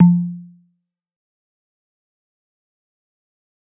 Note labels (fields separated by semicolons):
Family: mallet percussion; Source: acoustic; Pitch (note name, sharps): F3; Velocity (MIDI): 127; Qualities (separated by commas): fast decay, percussive